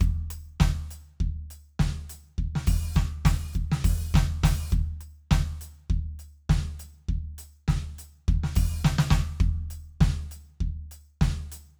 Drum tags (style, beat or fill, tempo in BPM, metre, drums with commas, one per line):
rock
beat
102 BPM
4/4
percussion, snare, kick